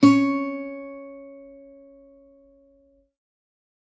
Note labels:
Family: guitar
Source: acoustic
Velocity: 75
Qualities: reverb

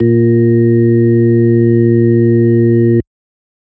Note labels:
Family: organ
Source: electronic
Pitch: A#2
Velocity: 100

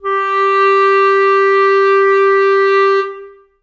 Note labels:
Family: reed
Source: acoustic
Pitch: G4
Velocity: 100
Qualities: reverb

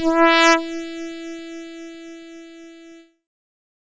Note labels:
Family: keyboard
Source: synthesizer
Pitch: E4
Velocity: 75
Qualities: bright, distorted

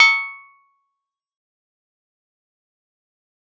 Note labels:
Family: keyboard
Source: electronic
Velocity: 127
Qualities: fast decay, percussive

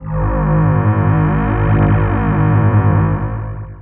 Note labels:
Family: voice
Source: synthesizer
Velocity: 75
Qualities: distorted, long release

